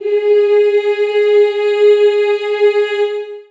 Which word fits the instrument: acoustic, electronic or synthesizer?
acoustic